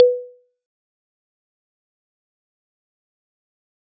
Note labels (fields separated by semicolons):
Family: mallet percussion; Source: acoustic; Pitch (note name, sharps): B4; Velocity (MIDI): 75; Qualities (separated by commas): fast decay, percussive